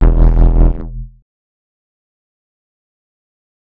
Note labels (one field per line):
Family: bass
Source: synthesizer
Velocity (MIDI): 25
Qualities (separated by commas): distorted, fast decay, multiphonic